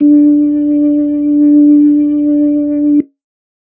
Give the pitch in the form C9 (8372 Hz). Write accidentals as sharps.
D4 (293.7 Hz)